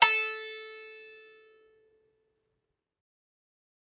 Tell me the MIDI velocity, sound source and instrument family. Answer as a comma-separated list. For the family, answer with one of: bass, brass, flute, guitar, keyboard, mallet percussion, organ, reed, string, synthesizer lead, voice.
127, acoustic, guitar